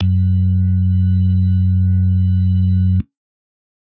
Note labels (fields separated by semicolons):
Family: organ; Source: electronic; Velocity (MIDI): 100; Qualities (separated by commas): dark